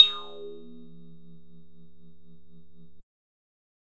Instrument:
synthesizer bass